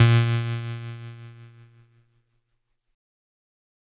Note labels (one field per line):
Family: keyboard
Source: electronic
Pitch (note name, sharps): A#2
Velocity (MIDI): 25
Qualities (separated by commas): bright, distorted